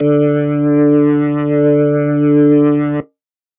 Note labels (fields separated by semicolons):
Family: organ; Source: electronic; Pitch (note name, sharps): D3; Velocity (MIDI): 100; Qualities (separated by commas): distorted